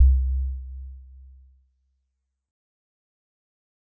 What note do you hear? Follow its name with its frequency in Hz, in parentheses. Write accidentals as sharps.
C2 (65.41 Hz)